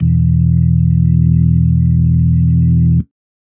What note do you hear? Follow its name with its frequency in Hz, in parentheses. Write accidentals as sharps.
E1 (41.2 Hz)